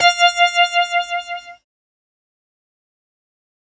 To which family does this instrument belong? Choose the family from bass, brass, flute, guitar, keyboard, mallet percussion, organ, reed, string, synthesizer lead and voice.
keyboard